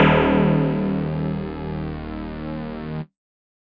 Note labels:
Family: mallet percussion; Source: electronic; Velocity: 75

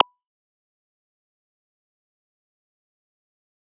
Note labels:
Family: bass; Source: synthesizer; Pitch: B5; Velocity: 127; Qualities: fast decay, percussive

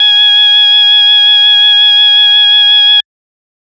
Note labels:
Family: organ; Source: electronic; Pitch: G#5; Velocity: 100; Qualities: bright, distorted

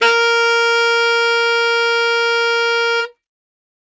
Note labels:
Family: reed; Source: acoustic; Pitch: A#4; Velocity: 127; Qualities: bright

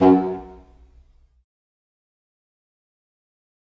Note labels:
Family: reed; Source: acoustic; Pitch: F#2; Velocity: 25; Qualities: fast decay, percussive, reverb

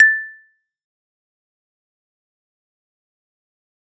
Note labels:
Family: keyboard; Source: electronic; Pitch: A6; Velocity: 25; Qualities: fast decay, percussive

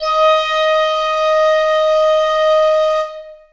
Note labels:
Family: flute; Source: acoustic; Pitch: D#5; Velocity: 50; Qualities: reverb

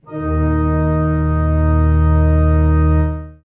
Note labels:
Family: organ; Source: acoustic; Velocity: 127; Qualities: dark, reverb

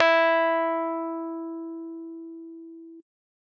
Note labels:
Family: keyboard; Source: electronic; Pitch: E4; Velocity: 127; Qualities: distorted

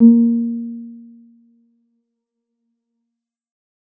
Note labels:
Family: keyboard; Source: electronic; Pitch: A#3; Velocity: 25; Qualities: dark

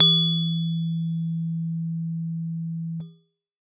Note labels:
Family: keyboard; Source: acoustic; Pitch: E3; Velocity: 25

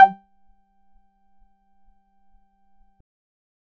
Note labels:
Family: bass; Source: synthesizer; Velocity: 25; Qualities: distorted, percussive

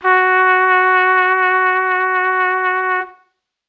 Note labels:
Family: brass; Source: acoustic; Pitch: F#4; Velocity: 25

